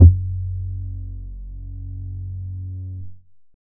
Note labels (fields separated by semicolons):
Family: bass; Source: synthesizer; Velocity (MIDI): 25; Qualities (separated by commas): distorted